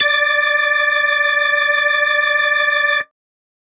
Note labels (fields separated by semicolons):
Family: organ; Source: electronic; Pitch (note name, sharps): D5; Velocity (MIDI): 50